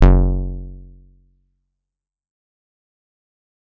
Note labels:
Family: guitar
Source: electronic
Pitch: F#1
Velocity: 100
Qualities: fast decay

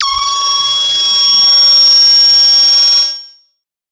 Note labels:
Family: synthesizer lead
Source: synthesizer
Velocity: 100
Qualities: bright, distorted, multiphonic, non-linear envelope

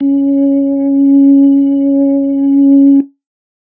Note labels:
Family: organ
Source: electronic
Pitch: C#4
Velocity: 25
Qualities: dark

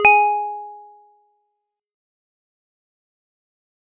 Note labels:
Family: mallet percussion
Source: acoustic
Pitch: G#5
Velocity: 50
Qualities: fast decay, multiphonic

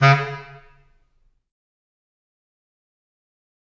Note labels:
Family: reed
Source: acoustic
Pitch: C#3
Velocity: 127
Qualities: fast decay, percussive, reverb

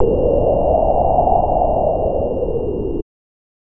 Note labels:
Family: bass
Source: synthesizer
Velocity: 127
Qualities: distorted

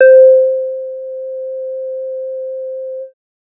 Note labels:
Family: bass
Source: synthesizer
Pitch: C5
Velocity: 127

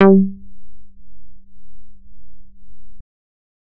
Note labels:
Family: bass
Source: synthesizer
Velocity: 100

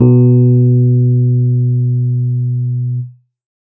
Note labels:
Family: keyboard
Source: electronic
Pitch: B2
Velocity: 50

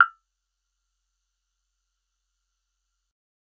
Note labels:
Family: bass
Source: synthesizer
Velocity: 100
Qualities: percussive

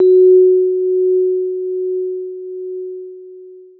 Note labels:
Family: keyboard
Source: electronic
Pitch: F#4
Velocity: 127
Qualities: long release

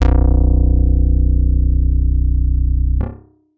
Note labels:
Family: guitar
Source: electronic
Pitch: B0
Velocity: 75

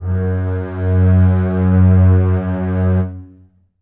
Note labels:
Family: string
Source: acoustic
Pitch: F#2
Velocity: 75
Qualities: reverb

